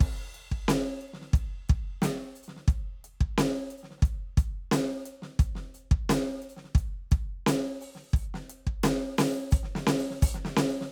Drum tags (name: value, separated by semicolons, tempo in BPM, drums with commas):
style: rock; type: beat; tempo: 88 BPM; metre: 4/4; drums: crash, closed hi-hat, open hi-hat, hi-hat pedal, snare, kick